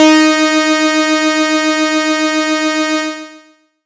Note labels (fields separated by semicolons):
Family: bass; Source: synthesizer; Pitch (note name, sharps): D#4; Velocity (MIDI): 100; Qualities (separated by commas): bright, distorted, long release